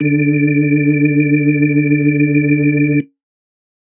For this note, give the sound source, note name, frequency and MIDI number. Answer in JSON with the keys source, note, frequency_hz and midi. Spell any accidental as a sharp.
{"source": "electronic", "note": "D3", "frequency_hz": 146.8, "midi": 50}